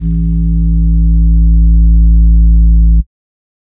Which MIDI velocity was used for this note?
50